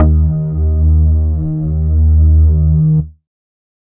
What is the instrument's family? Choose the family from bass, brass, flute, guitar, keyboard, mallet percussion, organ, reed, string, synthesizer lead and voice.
bass